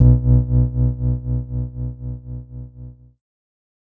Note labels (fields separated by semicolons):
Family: keyboard; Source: electronic; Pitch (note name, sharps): B1; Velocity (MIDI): 75; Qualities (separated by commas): dark